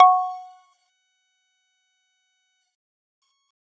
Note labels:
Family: mallet percussion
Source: acoustic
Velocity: 75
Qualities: multiphonic, percussive

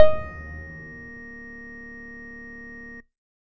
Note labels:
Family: bass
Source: synthesizer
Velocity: 50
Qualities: distorted

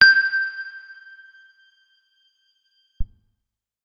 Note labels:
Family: guitar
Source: electronic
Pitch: G6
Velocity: 50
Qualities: reverb

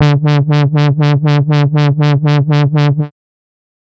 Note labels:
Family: bass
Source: synthesizer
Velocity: 100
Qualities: bright, distorted, tempo-synced

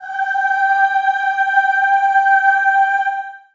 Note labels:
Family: voice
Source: acoustic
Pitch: G5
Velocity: 25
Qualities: reverb

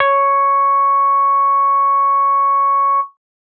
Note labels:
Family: bass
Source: synthesizer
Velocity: 50

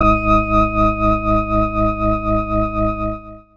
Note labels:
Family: organ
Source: electronic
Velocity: 25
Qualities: distorted

